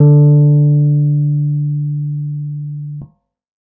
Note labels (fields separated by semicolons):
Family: keyboard; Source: electronic; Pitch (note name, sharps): D3; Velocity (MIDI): 50; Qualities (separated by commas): dark